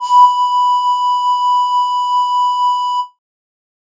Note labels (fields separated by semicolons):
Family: flute; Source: synthesizer; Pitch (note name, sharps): B5; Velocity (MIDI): 75; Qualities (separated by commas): distorted